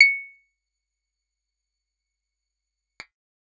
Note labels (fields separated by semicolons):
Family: guitar; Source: acoustic; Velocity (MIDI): 75; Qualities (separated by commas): fast decay, percussive